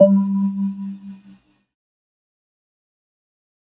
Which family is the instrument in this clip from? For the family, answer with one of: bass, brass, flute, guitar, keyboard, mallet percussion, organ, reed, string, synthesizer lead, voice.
keyboard